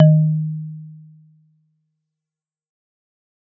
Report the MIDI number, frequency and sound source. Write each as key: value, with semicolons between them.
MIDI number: 51; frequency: 155.6 Hz; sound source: acoustic